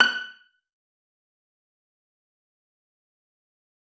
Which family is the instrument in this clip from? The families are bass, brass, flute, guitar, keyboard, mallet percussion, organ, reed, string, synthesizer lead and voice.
string